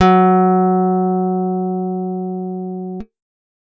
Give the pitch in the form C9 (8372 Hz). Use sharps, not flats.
F#3 (185 Hz)